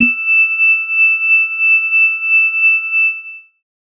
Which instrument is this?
electronic organ